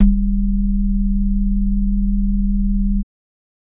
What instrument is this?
electronic organ